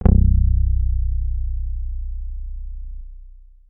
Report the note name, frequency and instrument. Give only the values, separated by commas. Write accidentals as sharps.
B0, 30.87 Hz, electronic guitar